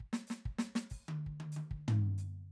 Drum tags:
Brazilian baião
fill
95 BPM
4/4
hi-hat pedal, snare, high tom, floor tom, kick

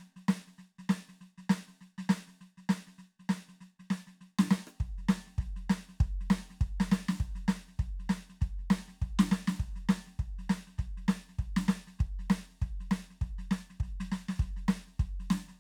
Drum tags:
rockabilly
beat
200 BPM
4/4
snare, cross-stick, kick

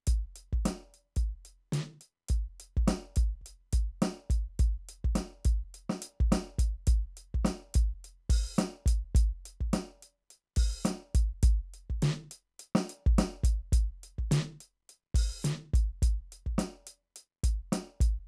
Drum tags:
rock
beat
105 BPM
4/4
closed hi-hat, open hi-hat, hi-hat pedal, snare, kick

